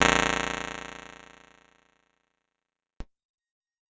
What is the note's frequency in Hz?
29.14 Hz